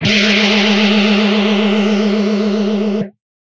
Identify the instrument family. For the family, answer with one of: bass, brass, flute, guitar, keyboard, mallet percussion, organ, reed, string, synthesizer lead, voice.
guitar